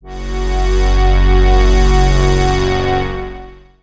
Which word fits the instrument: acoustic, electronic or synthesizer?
synthesizer